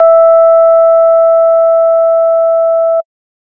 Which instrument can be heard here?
electronic organ